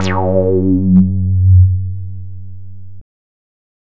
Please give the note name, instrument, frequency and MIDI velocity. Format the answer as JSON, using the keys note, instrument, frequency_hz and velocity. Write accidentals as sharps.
{"note": "F#2", "instrument": "synthesizer bass", "frequency_hz": 92.5, "velocity": 75}